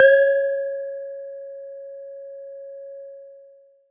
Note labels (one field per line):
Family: mallet percussion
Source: acoustic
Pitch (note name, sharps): C#5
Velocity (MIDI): 75